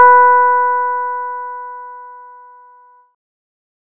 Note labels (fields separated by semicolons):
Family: bass; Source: synthesizer; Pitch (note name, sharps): B4; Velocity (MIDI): 75